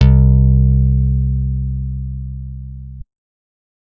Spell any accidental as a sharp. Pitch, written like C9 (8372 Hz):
C2 (65.41 Hz)